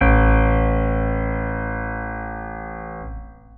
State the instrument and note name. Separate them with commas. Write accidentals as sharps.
electronic organ, A1